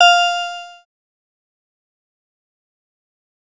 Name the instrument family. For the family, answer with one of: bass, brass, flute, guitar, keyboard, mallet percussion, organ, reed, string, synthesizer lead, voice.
synthesizer lead